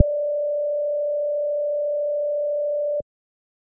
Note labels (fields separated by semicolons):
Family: bass; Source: synthesizer; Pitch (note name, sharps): D5; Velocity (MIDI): 100; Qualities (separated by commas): dark